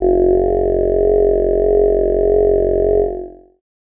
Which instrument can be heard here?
synthesizer voice